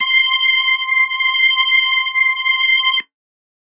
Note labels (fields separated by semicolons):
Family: organ; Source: electronic; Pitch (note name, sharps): C6; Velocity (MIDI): 127